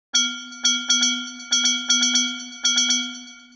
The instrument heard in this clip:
synthesizer mallet percussion instrument